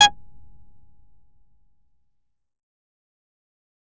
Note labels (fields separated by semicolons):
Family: bass; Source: synthesizer; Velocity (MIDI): 25; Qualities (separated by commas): fast decay, percussive